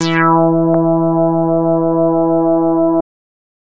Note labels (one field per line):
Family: bass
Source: synthesizer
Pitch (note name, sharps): E3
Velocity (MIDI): 127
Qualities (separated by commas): distorted